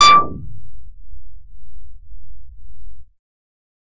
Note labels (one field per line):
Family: bass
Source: synthesizer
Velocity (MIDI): 127